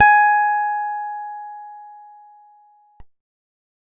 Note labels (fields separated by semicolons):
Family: guitar; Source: acoustic; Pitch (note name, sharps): G#5; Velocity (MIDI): 25